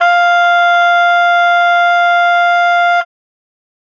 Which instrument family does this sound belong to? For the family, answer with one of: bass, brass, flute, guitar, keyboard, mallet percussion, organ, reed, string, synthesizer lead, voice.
reed